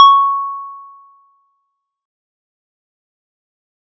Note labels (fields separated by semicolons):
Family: mallet percussion; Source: acoustic; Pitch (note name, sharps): C#6; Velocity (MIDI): 75; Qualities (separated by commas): fast decay